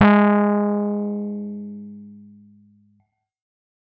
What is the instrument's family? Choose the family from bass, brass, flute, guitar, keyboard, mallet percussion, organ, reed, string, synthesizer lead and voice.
keyboard